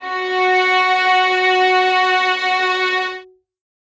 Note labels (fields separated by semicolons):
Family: string; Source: acoustic; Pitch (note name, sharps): F#4; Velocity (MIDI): 75; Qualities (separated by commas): reverb